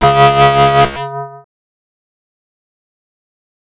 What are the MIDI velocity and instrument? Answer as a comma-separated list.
75, synthesizer bass